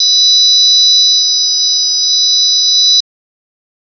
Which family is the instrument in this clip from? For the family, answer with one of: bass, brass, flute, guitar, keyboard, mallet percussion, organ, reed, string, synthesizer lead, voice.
organ